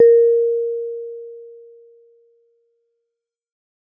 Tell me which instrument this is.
acoustic mallet percussion instrument